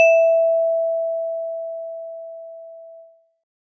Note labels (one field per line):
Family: mallet percussion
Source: acoustic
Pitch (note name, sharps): E5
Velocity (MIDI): 50